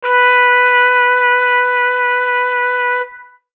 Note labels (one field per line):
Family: brass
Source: acoustic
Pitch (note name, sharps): B4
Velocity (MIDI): 25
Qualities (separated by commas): distorted